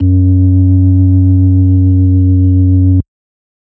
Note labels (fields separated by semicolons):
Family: organ; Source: electronic; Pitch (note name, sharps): F#2; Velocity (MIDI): 25; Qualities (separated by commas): dark, distorted